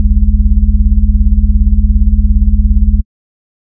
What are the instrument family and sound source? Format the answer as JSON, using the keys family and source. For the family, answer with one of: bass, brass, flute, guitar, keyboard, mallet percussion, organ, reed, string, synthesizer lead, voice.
{"family": "organ", "source": "electronic"}